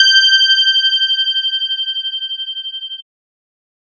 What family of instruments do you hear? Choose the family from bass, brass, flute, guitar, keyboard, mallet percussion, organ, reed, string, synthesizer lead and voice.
bass